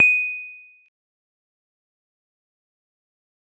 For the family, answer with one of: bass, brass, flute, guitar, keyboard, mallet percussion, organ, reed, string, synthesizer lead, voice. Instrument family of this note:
guitar